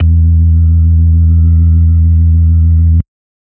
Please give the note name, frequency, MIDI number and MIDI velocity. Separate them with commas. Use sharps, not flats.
E2, 82.41 Hz, 40, 127